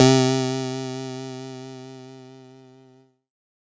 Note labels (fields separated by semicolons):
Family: keyboard; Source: electronic; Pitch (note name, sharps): C3; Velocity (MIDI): 75; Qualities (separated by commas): bright